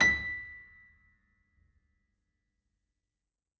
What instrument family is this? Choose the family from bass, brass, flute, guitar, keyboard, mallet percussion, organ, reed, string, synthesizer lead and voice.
keyboard